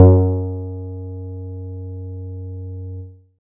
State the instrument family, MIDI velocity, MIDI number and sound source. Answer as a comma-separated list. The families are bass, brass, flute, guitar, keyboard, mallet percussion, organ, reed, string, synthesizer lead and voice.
guitar, 100, 42, synthesizer